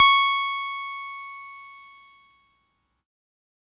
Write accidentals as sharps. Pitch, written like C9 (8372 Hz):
C#6 (1109 Hz)